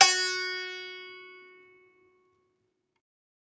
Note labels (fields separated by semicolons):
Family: guitar; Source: acoustic; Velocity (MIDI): 100; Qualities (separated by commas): bright, multiphonic, reverb